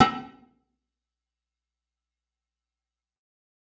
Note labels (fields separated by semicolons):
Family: guitar; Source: electronic; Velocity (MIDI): 25; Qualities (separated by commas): fast decay, percussive, reverb